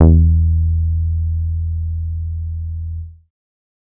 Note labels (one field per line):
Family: bass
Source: synthesizer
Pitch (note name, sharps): E2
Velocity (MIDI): 75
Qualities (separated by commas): dark